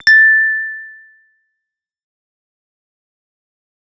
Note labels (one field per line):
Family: bass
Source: synthesizer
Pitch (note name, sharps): A6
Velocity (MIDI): 75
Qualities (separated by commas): distorted, fast decay